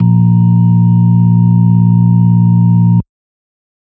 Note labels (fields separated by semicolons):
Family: organ; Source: electronic; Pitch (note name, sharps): A#1; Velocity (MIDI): 127; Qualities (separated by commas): dark